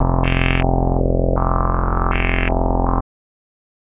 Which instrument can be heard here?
synthesizer bass